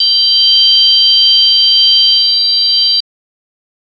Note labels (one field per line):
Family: organ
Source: electronic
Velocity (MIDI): 100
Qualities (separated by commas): bright